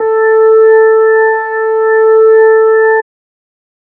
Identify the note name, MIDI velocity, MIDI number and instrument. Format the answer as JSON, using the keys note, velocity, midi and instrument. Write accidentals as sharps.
{"note": "A4", "velocity": 75, "midi": 69, "instrument": "electronic organ"}